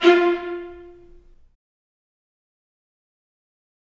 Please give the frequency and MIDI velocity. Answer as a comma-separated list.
349.2 Hz, 100